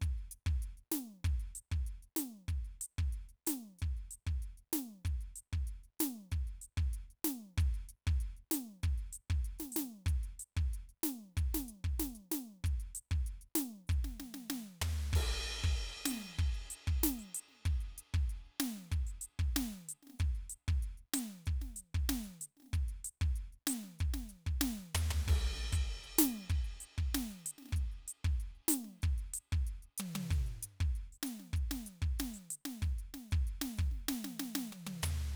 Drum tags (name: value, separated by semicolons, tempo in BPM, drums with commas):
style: Brazilian baião; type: beat; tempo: 95 BPM; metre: 4/4; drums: ride, closed hi-hat, hi-hat pedal, snare, high tom, floor tom, kick